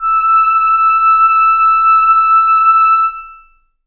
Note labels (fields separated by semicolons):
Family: reed; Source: acoustic; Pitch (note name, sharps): E6; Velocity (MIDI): 100; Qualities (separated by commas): long release, reverb